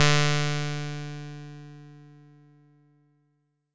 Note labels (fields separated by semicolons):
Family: bass; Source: synthesizer; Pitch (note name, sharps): D3; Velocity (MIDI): 75; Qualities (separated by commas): bright, distorted